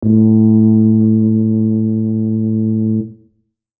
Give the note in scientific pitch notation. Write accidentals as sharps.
A2